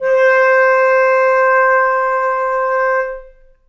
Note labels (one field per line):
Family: reed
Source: acoustic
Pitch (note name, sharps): C5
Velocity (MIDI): 25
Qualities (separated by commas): long release, reverb